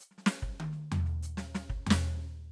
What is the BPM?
95 BPM